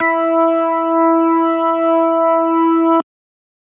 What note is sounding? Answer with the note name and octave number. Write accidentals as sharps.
E4